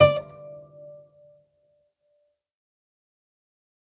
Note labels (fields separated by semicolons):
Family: string; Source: acoustic; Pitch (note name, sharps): D5; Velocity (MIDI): 100; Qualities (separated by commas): fast decay, percussive, reverb